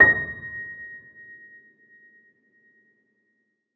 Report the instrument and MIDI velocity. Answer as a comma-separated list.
acoustic keyboard, 50